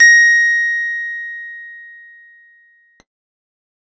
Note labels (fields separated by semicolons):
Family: keyboard; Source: electronic; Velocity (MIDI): 100; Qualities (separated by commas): bright